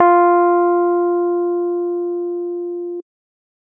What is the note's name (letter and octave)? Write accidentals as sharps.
F4